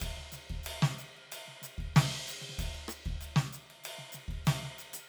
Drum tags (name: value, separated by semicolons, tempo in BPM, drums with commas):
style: funk; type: beat; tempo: 95 BPM; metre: 4/4; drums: ride, percussion, snare, cross-stick, kick